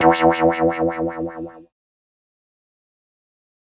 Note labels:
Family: keyboard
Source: synthesizer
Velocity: 50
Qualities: distorted, fast decay

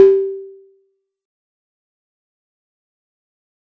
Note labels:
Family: mallet percussion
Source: acoustic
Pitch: G4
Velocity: 75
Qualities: fast decay, percussive

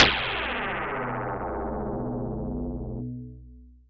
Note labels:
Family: mallet percussion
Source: electronic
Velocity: 127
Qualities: bright, long release

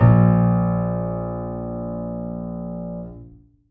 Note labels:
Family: keyboard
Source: acoustic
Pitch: A#1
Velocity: 100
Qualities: reverb

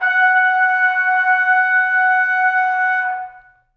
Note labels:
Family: brass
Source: acoustic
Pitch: F#5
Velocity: 50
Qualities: reverb

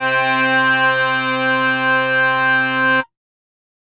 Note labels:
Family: flute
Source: acoustic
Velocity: 50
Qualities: bright, reverb

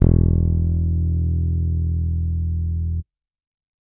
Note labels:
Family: bass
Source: electronic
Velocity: 100

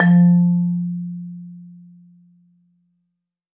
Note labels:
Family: mallet percussion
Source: acoustic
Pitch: F3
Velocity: 127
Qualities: dark, reverb

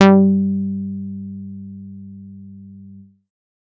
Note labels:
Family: bass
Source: synthesizer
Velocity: 127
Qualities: distorted

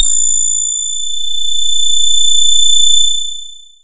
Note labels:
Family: voice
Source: synthesizer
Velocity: 50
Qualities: bright, long release

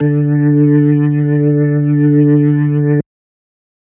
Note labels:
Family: organ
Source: electronic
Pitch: D3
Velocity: 100

